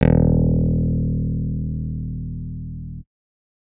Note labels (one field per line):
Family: keyboard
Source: electronic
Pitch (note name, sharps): D#1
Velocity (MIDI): 100